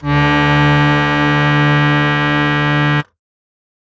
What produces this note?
acoustic keyboard